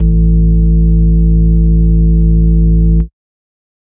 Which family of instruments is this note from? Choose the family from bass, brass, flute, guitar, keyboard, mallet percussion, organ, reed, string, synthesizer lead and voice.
organ